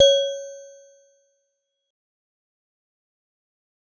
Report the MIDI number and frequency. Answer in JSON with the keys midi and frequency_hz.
{"midi": 73, "frequency_hz": 554.4}